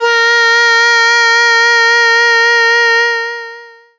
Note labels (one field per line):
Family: voice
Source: synthesizer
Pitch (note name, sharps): A#4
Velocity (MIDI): 75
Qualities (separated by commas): distorted, long release